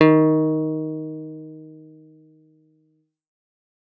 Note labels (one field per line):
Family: guitar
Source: electronic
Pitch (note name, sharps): D#3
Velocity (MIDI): 50